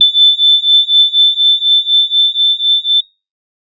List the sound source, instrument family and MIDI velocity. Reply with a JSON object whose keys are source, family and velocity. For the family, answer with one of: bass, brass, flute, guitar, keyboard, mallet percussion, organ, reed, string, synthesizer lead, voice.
{"source": "electronic", "family": "organ", "velocity": 75}